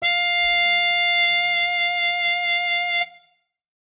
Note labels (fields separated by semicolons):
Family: brass; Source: acoustic; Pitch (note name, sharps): F5; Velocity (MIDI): 127; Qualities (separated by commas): bright